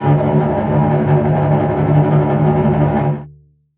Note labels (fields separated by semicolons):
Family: string; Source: acoustic; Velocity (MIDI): 100; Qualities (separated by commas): non-linear envelope, reverb